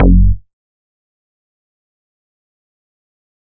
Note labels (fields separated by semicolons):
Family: bass; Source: synthesizer; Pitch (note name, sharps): F#1; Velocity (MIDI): 50; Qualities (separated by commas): fast decay, percussive